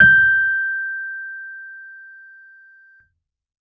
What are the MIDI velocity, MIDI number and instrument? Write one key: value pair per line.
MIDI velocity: 100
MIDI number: 91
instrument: electronic keyboard